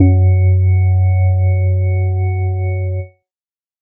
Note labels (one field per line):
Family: organ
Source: electronic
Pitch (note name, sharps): F#2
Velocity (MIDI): 100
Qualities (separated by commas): dark